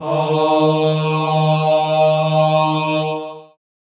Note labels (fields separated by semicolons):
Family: voice; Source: acoustic; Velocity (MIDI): 75; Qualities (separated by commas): long release, reverb